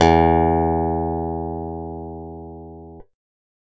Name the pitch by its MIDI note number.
40